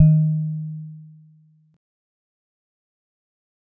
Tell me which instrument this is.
acoustic mallet percussion instrument